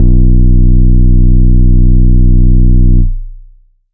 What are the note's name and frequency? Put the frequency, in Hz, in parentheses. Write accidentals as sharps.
B0 (30.87 Hz)